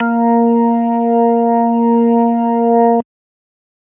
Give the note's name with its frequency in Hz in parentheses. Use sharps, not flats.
A#3 (233.1 Hz)